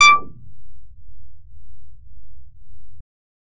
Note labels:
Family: bass; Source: synthesizer; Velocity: 127; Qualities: distorted

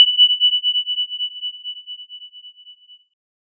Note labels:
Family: keyboard; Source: synthesizer; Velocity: 127; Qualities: bright

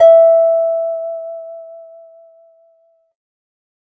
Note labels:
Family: guitar; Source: acoustic; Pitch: E5; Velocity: 100

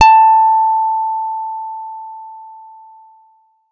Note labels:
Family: guitar; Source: electronic; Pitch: A5; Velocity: 75

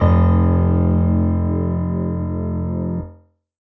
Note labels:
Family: keyboard; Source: electronic; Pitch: F1; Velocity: 75; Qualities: reverb

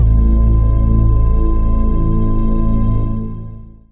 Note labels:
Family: synthesizer lead; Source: synthesizer; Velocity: 25; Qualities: long release

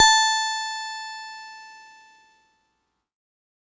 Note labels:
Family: keyboard; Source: electronic; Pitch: A5; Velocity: 75; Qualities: bright, distorted

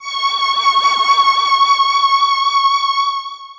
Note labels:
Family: voice; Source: synthesizer; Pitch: C#6; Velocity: 50; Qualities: bright, distorted, long release

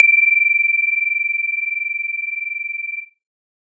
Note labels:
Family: synthesizer lead; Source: synthesizer; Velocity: 75

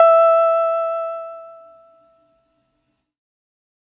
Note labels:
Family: keyboard; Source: electronic; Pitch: E5; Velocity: 127

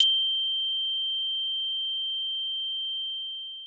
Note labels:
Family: mallet percussion; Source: acoustic; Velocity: 50; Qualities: bright, long release

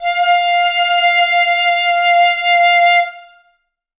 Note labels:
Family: flute; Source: acoustic; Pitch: F5; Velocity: 127; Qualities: reverb

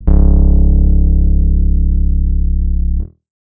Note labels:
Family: guitar; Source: acoustic; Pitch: C#1; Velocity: 25; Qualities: dark

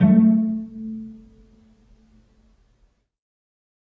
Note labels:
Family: string; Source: acoustic; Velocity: 50; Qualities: dark, reverb

